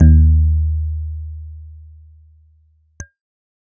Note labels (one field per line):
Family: keyboard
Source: electronic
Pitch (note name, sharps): D#2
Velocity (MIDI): 50